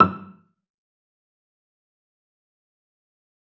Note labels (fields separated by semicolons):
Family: string; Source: acoustic; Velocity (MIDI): 100; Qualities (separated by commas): fast decay, percussive, reverb